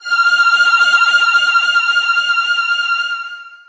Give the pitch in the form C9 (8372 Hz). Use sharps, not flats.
F6 (1397 Hz)